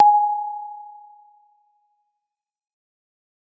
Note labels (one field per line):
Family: mallet percussion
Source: acoustic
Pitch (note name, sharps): G#5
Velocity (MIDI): 100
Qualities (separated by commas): fast decay